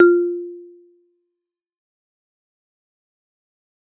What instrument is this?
acoustic mallet percussion instrument